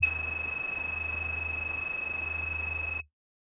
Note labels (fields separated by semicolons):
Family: voice; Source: synthesizer; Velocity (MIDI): 100; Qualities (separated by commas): multiphonic